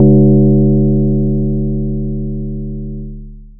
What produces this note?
acoustic mallet percussion instrument